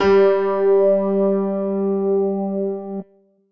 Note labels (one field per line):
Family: keyboard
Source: electronic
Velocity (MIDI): 100